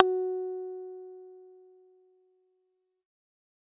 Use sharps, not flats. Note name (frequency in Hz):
F#4 (370 Hz)